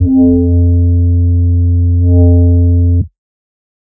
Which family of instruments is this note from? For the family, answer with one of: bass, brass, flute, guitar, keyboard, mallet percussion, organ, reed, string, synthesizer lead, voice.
bass